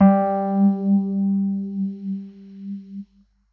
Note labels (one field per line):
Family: keyboard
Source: electronic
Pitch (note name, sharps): G3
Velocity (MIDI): 75